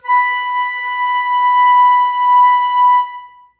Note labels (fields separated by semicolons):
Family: flute; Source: acoustic; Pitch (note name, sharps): B5; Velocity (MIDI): 25; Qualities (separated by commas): reverb